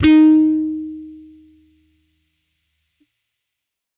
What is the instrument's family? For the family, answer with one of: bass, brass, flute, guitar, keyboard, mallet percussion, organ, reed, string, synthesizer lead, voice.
bass